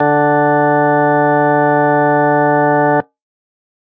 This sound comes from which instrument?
electronic organ